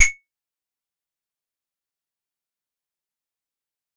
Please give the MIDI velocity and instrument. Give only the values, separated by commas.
50, acoustic keyboard